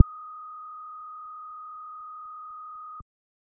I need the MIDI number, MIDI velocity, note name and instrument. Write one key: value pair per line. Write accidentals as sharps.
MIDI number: 87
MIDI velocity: 100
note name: D#6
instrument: synthesizer bass